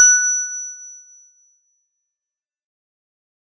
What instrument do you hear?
acoustic mallet percussion instrument